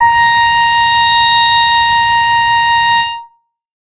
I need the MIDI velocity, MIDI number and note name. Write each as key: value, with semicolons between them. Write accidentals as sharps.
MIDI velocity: 50; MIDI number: 82; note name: A#5